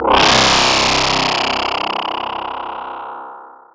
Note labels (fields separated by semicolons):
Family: mallet percussion; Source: electronic; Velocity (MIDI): 127; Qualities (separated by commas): bright, distorted, long release, non-linear envelope